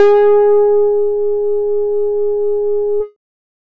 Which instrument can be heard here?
synthesizer bass